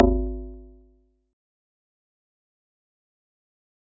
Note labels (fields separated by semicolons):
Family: mallet percussion; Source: acoustic; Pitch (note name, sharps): G#1; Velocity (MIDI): 25; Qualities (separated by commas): fast decay, percussive